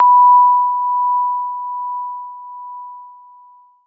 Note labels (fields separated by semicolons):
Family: keyboard; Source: electronic; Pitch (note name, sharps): B5; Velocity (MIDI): 100; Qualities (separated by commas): long release